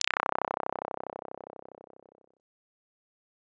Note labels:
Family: bass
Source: synthesizer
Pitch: C1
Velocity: 100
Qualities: bright, distorted, fast decay

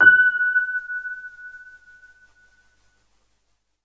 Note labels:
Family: keyboard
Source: electronic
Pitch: F#6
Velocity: 50

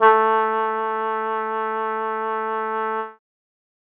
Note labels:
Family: reed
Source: acoustic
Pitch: A3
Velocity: 75

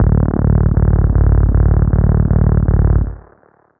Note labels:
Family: bass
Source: synthesizer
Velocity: 127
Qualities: reverb

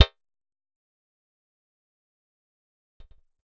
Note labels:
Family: bass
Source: synthesizer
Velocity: 127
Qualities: fast decay, percussive

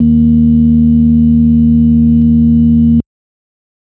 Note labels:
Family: organ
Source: electronic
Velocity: 25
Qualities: dark

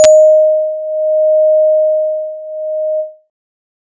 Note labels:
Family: synthesizer lead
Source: synthesizer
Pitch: D#5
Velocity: 127

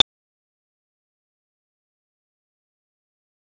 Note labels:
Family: bass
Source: synthesizer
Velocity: 75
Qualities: fast decay, percussive

